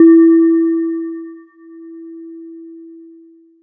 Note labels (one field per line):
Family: mallet percussion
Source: electronic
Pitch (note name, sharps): E4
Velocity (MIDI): 25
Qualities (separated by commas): multiphonic